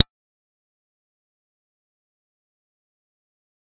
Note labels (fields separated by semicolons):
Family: bass; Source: synthesizer; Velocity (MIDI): 75; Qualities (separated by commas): fast decay, percussive